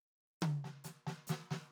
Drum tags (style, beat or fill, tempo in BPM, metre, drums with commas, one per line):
half-time rock
fill
140 BPM
4/4
hi-hat pedal, snare, high tom